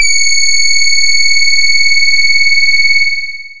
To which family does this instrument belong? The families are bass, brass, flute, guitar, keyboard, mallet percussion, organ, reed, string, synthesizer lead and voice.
voice